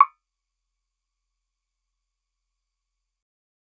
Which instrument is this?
synthesizer bass